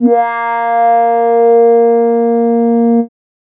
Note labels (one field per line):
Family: keyboard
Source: synthesizer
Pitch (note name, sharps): A#3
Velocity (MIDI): 50